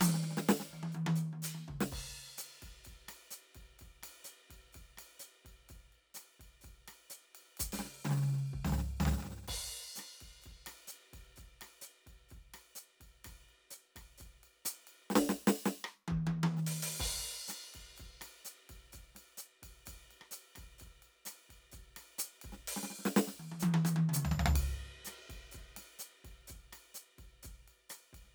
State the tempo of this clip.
127 BPM